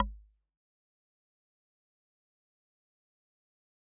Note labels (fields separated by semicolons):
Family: mallet percussion; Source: acoustic; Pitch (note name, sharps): G#1; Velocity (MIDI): 127; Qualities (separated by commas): fast decay, percussive